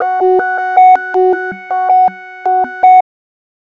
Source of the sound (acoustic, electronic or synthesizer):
synthesizer